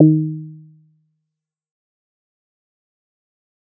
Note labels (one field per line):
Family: bass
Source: synthesizer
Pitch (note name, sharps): D#3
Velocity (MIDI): 75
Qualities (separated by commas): dark, fast decay, percussive